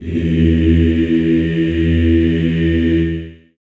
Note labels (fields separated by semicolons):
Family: voice; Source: acoustic; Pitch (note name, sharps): E2; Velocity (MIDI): 127; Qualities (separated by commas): reverb